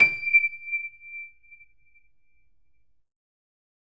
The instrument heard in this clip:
electronic keyboard